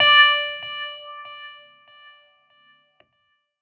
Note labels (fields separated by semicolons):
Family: keyboard; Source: electronic; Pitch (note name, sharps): D5; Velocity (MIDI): 50